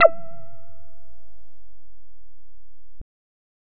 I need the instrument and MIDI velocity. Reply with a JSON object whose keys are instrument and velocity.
{"instrument": "synthesizer bass", "velocity": 25}